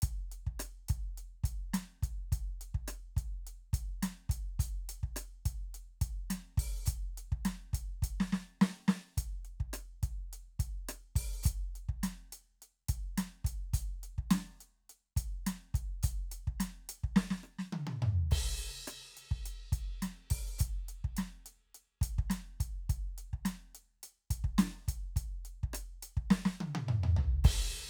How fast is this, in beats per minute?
105 BPM